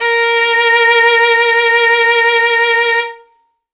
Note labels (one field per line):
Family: string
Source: acoustic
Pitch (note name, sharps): A#4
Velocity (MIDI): 75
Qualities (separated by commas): bright